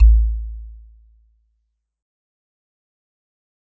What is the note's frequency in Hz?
55 Hz